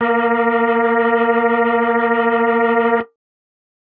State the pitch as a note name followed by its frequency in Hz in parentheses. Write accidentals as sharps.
A#3 (233.1 Hz)